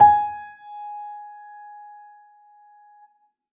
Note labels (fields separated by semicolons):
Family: keyboard; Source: acoustic; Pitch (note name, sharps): G#5; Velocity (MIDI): 75